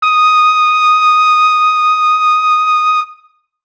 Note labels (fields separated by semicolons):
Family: brass; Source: acoustic; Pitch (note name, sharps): D#6; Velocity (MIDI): 127